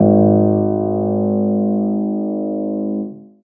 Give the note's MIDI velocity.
25